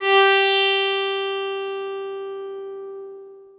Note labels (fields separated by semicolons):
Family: guitar; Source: acoustic; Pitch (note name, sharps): G4; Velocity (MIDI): 75; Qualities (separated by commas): bright, long release, reverb